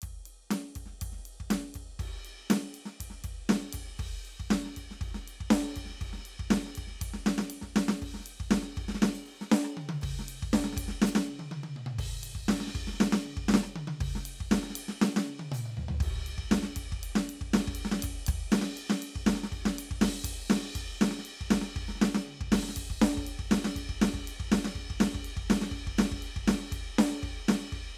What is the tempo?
120 BPM